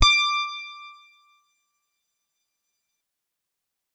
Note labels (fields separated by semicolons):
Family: guitar; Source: electronic; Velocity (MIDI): 127; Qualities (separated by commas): bright